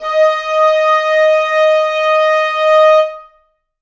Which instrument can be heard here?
acoustic reed instrument